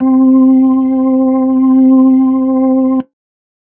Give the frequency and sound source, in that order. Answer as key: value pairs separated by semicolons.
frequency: 261.6 Hz; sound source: electronic